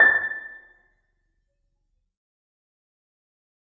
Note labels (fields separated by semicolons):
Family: mallet percussion; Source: acoustic; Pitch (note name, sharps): A6; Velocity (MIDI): 25; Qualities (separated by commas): dark, fast decay, percussive, reverb